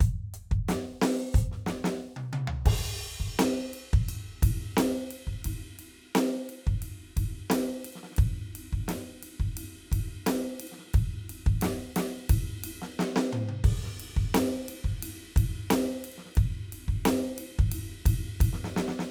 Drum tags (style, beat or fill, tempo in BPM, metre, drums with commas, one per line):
rock
beat
88 BPM
4/4
crash, ride, ride bell, closed hi-hat, open hi-hat, hi-hat pedal, snare, high tom, mid tom, floor tom, kick